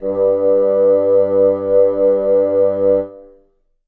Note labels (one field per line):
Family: reed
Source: acoustic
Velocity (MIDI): 25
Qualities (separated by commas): reverb